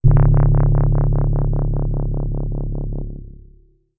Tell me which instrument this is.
electronic keyboard